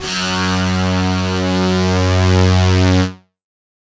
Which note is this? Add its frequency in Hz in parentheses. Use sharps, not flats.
F#2 (92.5 Hz)